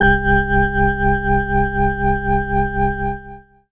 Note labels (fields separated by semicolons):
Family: organ; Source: electronic; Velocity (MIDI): 25; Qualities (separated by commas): distorted